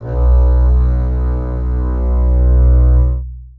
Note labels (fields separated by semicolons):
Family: string; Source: acoustic; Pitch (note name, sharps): B1; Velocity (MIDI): 25; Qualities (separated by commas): long release, reverb